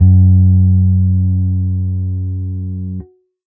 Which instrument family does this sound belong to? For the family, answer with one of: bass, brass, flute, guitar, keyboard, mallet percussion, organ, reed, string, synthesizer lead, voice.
bass